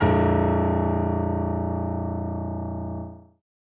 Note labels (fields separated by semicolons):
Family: keyboard; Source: acoustic; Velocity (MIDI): 100